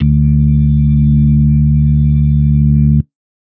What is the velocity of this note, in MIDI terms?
50